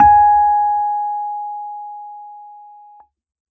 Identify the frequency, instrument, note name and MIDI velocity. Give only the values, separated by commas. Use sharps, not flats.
830.6 Hz, electronic keyboard, G#5, 75